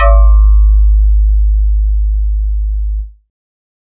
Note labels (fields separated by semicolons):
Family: synthesizer lead; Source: synthesizer; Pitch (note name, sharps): G#1; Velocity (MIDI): 127